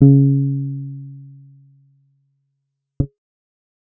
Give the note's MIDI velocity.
25